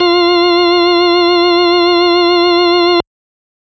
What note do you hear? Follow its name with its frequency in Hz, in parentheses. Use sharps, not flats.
F4 (349.2 Hz)